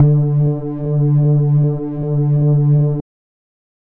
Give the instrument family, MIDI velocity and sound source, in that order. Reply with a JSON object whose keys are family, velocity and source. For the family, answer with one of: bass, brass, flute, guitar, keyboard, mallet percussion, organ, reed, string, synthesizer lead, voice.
{"family": "bass", "velocity": 100, "source": "synthesizer"}